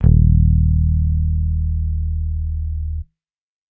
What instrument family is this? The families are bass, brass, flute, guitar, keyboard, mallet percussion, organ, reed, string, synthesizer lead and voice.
bass